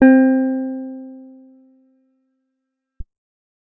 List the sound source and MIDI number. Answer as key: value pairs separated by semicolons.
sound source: acoustic; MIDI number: 60